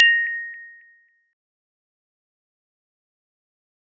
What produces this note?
acoustic mallet percussion instrument